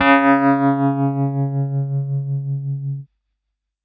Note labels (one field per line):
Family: keyboard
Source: electronic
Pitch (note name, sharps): C#3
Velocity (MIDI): 127